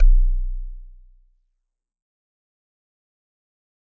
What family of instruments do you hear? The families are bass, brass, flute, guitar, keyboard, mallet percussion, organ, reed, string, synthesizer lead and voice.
mallet percussion